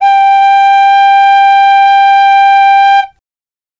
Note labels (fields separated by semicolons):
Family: flute; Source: acoustic; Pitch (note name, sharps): G5; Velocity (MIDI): 50